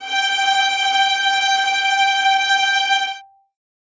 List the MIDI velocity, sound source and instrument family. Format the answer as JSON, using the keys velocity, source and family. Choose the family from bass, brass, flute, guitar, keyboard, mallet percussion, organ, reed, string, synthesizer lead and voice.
{"velocity": 75, "source": "acoustic", "family": "string"}